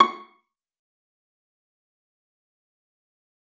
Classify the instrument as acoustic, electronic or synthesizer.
acoustic